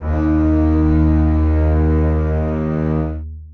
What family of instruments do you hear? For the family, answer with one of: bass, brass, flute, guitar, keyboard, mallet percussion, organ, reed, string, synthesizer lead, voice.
string